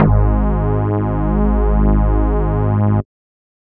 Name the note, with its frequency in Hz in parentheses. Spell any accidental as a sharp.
G#1 (51.91 Hz)